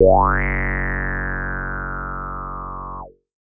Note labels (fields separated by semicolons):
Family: bass; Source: synthesizer; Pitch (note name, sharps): F#1; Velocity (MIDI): 75